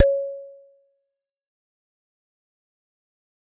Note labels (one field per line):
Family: mallet percussion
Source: acoustic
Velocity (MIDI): 75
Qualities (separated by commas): fast decay, percussive